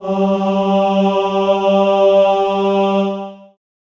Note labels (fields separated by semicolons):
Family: voice; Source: acoustic; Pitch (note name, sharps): G3; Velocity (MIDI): 25; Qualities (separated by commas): long release, reverb